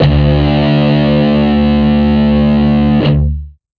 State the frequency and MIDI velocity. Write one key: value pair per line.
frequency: 73.42 Hz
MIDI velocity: 75